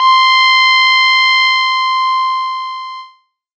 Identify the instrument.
electronic keyboard